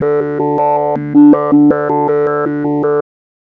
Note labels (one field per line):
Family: bass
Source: synthesizer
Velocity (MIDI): 50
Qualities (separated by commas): tempo-synced